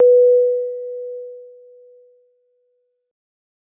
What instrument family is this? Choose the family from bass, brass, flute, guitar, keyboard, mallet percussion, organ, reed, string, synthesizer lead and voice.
keyboard